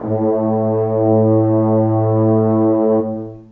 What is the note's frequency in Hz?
110 Hz